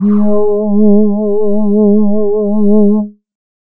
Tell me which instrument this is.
synthesizer voice